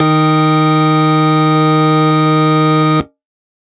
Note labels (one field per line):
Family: organ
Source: electronic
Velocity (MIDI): 127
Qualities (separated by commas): distorted